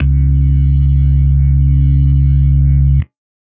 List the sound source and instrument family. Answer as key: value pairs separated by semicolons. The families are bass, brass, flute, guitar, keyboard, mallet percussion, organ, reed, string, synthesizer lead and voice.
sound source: electronic; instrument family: organ